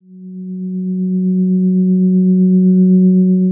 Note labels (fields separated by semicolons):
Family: guitar; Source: electronic; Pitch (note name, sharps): F#3; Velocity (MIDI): 25; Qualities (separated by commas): dark, long release